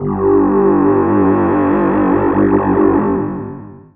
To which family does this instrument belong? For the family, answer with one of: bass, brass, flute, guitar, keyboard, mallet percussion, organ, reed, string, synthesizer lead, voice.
voice